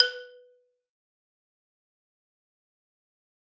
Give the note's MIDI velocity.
50